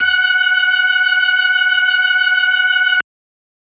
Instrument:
electronic organ